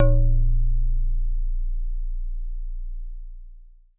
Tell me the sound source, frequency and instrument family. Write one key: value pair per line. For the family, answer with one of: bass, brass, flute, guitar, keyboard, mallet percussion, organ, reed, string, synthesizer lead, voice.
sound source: acoustic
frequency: 29.14 Hz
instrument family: mallet percussion